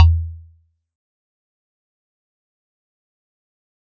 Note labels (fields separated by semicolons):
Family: mallet percussion; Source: acoustic; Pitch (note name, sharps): E2; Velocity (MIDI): 50; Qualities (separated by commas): fast decay, percussive